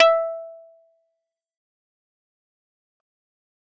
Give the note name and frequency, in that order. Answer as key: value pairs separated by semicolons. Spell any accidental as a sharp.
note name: E5; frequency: 659.3 Hz